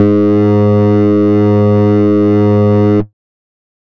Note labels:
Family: bass; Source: synthesizer; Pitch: G#2; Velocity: 127; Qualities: distorted, multiphonic, tempo-synced

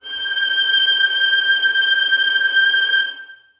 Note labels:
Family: string; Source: acoustic; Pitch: G6; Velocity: 75; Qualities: bright, reverb

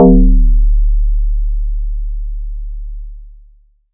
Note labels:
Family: mallet percussion; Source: electronic; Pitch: D1; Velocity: 127; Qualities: long release, multiphonic

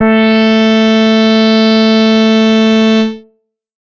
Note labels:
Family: bass; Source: synthesizer; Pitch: A3; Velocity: 50; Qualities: distorted

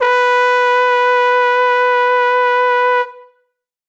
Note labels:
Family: brass; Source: acoustic; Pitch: B4; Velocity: 100

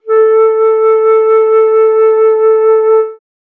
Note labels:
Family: flute; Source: acoustic; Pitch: A4; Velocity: 50

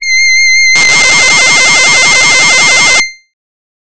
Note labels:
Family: voice; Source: synthesizer; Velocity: 127; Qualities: bright

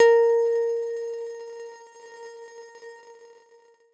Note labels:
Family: guitar; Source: electronic; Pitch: A#4; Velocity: 127

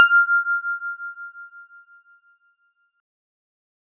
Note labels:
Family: keyboard; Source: electronic; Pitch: F6; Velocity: 127

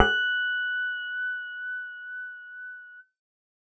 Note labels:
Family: bass; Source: synthesizer; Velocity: 100; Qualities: reverb

